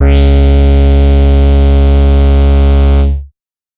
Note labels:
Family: bass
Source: synthesizer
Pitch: C#2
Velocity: 50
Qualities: bright, distorted

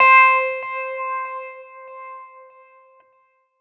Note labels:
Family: keyboard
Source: electronic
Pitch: C5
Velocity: 75

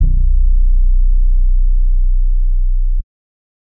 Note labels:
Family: bass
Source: synthesizer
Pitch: B0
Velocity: 127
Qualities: dark

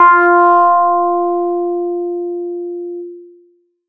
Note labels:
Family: bass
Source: synthesizer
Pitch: F4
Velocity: 100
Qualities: distorted

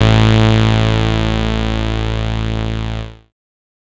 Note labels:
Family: bass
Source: synthesizer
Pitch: A1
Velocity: 25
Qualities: bright, distorted

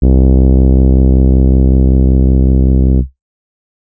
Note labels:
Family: keyboard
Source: electronic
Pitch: C2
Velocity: 75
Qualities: dark

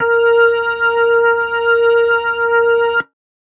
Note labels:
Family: organ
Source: electronic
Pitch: A#4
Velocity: 100

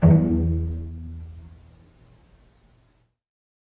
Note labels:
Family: string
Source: acoustic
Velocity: 25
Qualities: dark, reverb

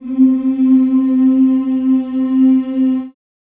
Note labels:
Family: voice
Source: acoustic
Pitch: C4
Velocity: 75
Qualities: dark, reverb

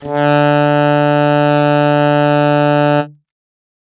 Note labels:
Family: reed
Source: acoustic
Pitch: D3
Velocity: 25

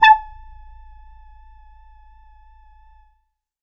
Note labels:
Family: bass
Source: synthesizer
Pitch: A5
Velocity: 25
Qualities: distorted, percussive, tempo-synced

